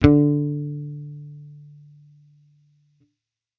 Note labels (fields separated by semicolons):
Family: bass; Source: electronic; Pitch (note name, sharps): D3; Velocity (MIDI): 100